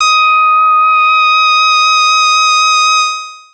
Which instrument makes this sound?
synthesizer bass